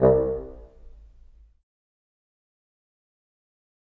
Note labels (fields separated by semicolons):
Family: reed; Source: acoustic; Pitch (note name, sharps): C2; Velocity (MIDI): 25; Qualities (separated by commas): fast decay, percussive, reverb